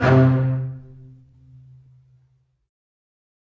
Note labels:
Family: string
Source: acoustic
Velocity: 100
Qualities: reverb

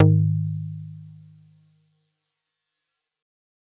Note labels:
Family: mallet percussion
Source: acoustic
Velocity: 25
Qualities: multiphonic

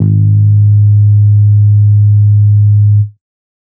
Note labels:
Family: bass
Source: synthesizer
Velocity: 100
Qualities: dark

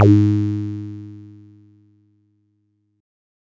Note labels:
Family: bass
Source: synthesizer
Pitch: G#2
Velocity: 100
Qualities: bright, distorted

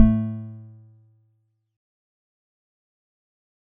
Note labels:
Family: mallet percussion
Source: acoustic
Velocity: 75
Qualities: fast decay, percussive

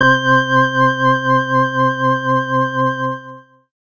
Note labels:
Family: organ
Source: electronic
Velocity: 50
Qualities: distorted

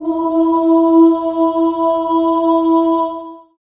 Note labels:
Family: voice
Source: acoustic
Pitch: E4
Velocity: 127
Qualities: reverb

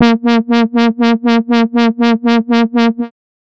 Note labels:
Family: bass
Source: synthesizer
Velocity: 50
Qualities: bright, distorted, tempo-synced

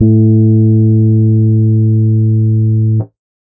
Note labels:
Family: keyboard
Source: electronic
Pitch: A2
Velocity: 50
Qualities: dark

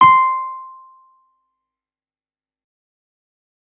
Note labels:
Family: keyboard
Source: electronic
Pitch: C6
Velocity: 127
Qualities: fast decay

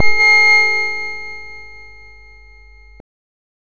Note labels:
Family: bass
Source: synthesizer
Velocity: 100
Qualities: distorted, non-linear envelope

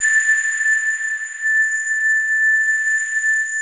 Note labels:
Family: mallet percussion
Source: electronic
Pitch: A6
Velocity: 50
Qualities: bright, long release, non-linear envelope

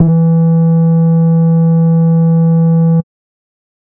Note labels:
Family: bass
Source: synthesizer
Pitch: E3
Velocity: 100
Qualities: dark, distorted, tempo-synced

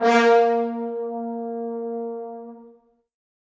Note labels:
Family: brass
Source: acoustic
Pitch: A#3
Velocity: 100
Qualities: bright, reverb

